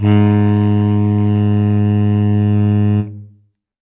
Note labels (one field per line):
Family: reed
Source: acoustic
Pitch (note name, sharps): G#2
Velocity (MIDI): 75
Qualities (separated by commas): reverb